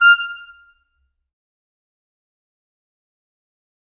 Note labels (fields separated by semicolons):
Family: reed; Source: acoustic; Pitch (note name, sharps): F6; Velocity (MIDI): 75; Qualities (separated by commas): fast decay, percussive, reverb